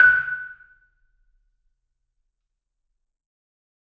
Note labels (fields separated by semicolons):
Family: mallet percussion; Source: acoustic; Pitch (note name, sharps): F#6; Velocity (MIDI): 100; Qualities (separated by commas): percussive, reverb